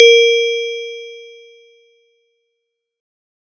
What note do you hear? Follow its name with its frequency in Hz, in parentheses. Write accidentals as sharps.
A#4 (466.2 Hz)